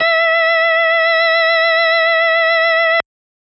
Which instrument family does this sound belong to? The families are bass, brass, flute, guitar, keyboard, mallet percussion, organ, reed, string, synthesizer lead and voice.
organ